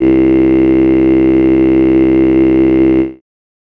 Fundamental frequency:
65.41 Hz